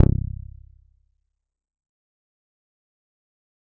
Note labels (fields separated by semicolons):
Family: bass; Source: synthesizer; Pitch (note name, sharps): C1; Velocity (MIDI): 127; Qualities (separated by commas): dark, distorted, fast decay, percussive